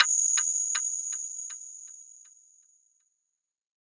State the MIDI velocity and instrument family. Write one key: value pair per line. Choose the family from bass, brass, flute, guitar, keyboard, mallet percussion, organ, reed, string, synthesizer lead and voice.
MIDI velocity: 127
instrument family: synthesizer lead